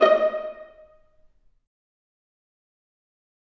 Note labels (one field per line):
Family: string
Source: acoustic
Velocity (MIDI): 100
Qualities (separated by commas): dark, fast decay, reverb